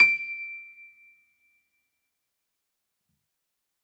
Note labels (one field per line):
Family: keyboard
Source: acoustic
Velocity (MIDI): 127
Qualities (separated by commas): fast decay